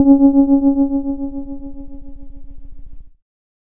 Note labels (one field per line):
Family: keyboard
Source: electronic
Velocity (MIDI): 25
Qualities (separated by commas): dark